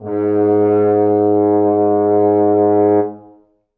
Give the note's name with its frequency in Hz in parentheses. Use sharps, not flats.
G#2 (103.8 Hz)